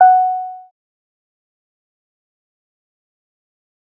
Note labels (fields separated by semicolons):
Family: bass; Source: synthesizer; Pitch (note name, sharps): F#5; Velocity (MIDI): 100; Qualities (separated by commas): fast decay, percussive